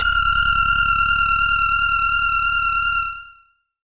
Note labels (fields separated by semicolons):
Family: bass; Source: synthesizer; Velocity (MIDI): 100; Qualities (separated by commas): tempo-synced